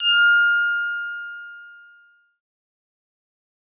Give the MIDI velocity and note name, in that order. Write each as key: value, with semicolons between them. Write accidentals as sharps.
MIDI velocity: 100; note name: F6